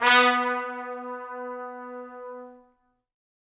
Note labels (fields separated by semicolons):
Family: brass; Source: acoustic; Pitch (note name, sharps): B3; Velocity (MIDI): 50; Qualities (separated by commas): bright, reverb